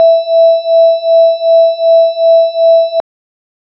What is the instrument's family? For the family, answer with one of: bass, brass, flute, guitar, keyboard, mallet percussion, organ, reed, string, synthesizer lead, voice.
organ